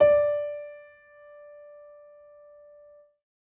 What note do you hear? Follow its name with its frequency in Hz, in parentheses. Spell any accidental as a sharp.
D5 (587.3 Hz)